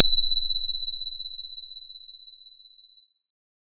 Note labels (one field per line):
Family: keyboard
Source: electronic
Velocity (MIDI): 75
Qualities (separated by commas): bright